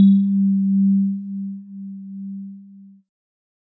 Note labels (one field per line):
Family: keyboard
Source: electronic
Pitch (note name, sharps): G3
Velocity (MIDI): 25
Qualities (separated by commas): multiphonic